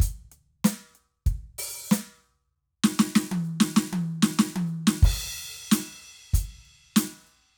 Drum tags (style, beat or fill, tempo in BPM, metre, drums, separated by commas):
funk, beat, 95 BPM, 4/4, crash, closed hi-hat, open hi-hat, hi-hat pedal, snare, high tom, kick